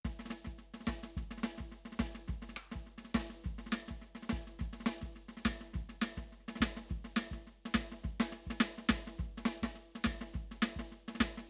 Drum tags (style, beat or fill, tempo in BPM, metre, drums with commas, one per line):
New Orleans shuffle
beat
104 BPM
4/4
hi-hat pedal, snare, cross-stick, kick